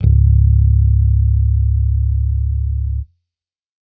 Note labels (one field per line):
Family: bass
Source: electronic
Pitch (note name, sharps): C#1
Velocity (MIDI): 50